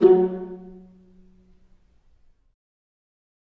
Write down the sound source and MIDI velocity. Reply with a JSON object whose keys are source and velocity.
{"source": "acoustic", "velocity": 75}